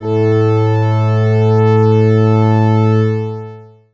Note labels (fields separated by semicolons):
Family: organ; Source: electronic; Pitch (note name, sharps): A2; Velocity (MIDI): 75; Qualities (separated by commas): distorted, long release